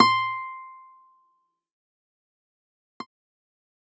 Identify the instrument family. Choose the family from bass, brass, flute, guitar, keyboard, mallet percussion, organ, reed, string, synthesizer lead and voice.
guitar